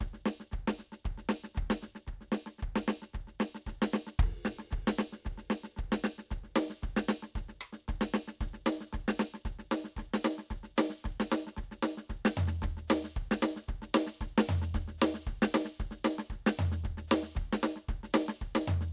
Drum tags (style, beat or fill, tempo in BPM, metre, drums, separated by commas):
country, beat, 114 BPM, 4/4, ride, hi-hat pedal, snare, cross-stick, floor tom, kick